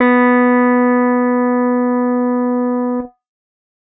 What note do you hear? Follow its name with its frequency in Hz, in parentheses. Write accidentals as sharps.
B3 (246.9 Hz)